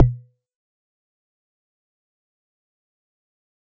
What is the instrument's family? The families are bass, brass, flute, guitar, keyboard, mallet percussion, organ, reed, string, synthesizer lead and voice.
mallet percussion